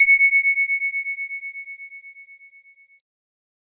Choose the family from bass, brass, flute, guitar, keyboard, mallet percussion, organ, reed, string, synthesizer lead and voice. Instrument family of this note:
bass